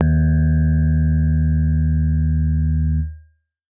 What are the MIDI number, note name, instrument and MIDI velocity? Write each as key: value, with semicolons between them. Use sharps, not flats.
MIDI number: 39; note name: D#2; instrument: acoustic keyboard; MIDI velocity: 100